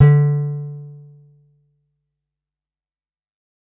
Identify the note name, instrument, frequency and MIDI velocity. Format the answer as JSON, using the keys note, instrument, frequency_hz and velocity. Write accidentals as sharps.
{"note": "D3", "instrument": "acoustic guitar", "frequency_hz": 146.8, "velocity": 50}